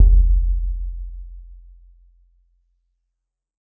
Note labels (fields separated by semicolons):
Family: mallet percussion; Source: acoustic; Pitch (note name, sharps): F1; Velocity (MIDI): 100; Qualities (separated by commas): dark, reverb